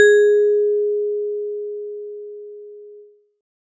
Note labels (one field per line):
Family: mallet percussion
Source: acoustic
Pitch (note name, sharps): G#4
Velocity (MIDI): 75